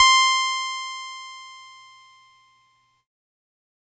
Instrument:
electronic keyboard